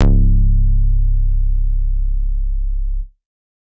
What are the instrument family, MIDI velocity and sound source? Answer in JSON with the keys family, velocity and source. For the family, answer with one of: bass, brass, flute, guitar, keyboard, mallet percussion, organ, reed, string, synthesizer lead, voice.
{"family": "bass", "velocity": 127, "source": "synthesizer"}